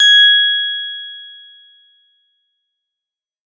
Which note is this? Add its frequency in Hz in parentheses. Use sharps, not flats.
G#6 (1661 Hz)